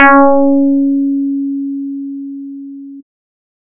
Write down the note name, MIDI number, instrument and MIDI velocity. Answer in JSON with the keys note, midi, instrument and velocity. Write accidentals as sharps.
{"note": "C#4", "midi": 61, "instrument": "synthesizer bass", "velocity": 127}